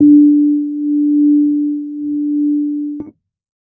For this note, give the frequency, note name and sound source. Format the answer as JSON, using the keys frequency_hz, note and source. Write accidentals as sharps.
{"frequency_hz": 293.7, "note": "D4", "source": "electronic"}